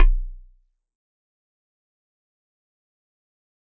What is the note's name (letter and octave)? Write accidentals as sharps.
B0